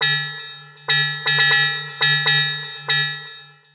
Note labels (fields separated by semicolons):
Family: mallet percussion; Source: synthesizer; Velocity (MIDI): 75; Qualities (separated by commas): long release, multiphonic, tempo-synced